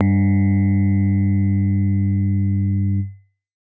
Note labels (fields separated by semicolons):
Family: keyboard; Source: acoustic; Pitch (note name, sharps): G2; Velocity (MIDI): 100